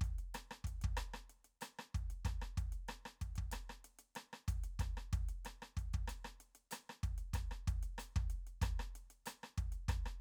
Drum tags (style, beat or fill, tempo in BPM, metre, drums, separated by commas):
Afrobeat, beat, 94 BPM, 4/4, closed hi-hat, cross-stick, kick